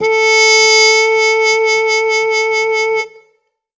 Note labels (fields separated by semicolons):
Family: brass; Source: acoustic; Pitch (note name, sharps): A4; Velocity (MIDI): 100; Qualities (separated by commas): bright